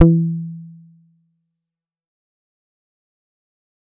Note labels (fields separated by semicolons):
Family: bass; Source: synthesizer; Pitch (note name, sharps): E3; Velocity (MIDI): 25; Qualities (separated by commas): dark, distorted, fast decay, percussive